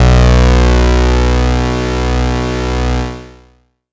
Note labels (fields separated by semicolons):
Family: bass; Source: synthesizer; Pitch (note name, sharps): B1; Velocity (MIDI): 100; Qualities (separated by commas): bright, distorted, long release